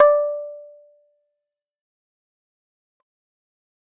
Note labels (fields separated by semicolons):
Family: keyboard; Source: electronic; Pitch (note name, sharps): D5; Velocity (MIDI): 25; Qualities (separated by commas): fast decay, percussive